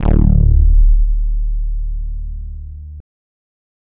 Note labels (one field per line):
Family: bass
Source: synthesizer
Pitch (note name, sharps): D1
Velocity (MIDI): 75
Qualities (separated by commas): distorted